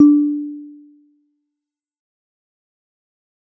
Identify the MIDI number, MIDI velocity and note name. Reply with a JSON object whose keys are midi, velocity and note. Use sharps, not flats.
{"midi": 62, "velocity": 127, "note": "D4"}